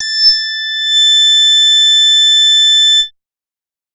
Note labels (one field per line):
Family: bass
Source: synthesizer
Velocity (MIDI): 75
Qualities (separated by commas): bright, distorted, multiphonic